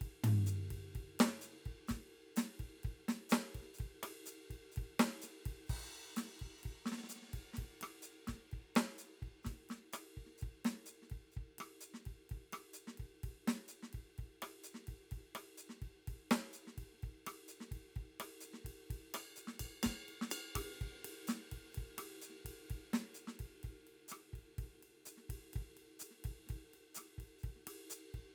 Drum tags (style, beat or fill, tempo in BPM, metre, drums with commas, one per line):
bossa nova
beat
127 BPM
4/4
crash, ride, ride bell, hi-hat pedal, snare, cross-stick, floor tom, kick